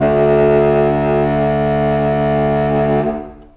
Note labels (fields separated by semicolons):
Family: reed; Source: acoustic; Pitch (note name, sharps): D2; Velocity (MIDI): 100; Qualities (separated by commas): distorted, long release, reverb